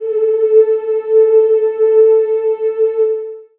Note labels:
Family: voice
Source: acoustic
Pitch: A4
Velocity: 50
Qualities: long release, reverb

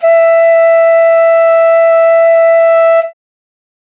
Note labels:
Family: flute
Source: acoustic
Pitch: E5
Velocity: 75

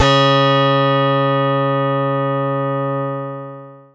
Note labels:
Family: keyboard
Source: electronic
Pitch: C#3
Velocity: 75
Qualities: bright, long release

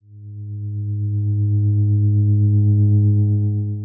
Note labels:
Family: guitar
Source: electronic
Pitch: G#2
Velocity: 127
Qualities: dark, long release

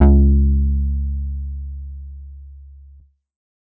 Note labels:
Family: bass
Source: synthesizer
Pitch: C#2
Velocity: 127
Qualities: dark

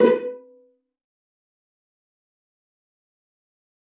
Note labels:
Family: string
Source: acoustic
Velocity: 50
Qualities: fast decay, percussive, reverb

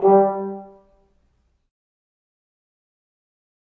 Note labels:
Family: brass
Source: acoustic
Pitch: G3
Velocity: 50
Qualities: dark, fast decay, reverb

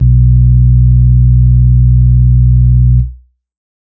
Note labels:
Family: organ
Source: electronic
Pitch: B1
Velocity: 75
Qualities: dark

